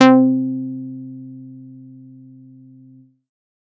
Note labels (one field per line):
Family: bass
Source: synthesizer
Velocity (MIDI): 127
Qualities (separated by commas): distorted